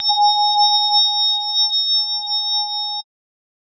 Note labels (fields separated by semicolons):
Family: mallet percussion; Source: synthesizer; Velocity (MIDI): 127; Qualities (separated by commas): bright, multiphonic, non-linear envelope